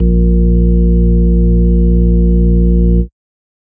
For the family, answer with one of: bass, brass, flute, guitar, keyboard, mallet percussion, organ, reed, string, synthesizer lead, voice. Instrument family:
organ